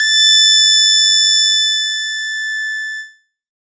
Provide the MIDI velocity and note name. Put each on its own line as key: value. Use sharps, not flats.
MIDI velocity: 75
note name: A6